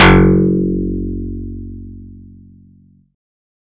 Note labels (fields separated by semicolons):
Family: bass; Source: synthesizer; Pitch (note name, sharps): F#1; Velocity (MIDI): 100